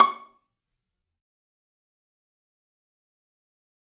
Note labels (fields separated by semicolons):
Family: string; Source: acoustic; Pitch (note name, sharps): C#6; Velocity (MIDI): 127; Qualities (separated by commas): fast decay, percussive, reverb